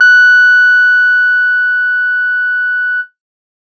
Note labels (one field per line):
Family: guitar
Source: electronic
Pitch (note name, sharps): F#6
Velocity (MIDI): 50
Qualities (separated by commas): bright